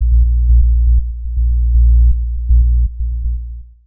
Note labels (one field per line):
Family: synthesizer lead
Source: synthesizer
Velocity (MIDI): 25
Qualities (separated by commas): dark, long release, tempo-synced